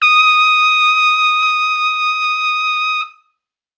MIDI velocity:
50